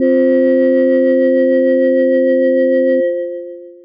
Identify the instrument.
electronic mallet percussion instrument